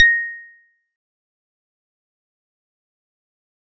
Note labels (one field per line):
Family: mallet percussion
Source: acoustic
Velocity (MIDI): 25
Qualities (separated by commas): fast decay, percussive